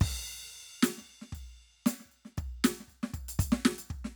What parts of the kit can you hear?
crash, percussion, snare and kick